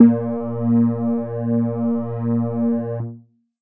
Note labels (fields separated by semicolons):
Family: keyboard; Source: electronic; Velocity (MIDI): 100; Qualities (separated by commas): distorted